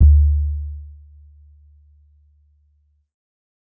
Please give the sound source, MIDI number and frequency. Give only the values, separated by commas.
electronic, 38, 73.42 Hz